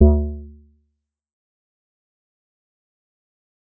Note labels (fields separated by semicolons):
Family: bass; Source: synthesizer; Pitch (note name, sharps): D2; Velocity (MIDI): 50; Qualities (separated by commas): dark, fast decay, percussive